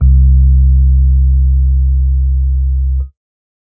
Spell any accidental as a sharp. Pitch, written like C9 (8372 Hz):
C2 (65.41 Hz)